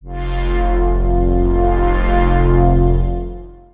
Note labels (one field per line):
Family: synthesizer lead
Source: synthesizer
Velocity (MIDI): 75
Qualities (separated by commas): bright, long release, non-linear envelope